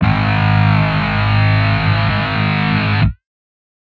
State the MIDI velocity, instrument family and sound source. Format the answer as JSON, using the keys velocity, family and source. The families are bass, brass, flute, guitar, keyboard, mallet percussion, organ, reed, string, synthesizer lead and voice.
{"velocity": 127, "family": "guitar", "source": "synthesizer"}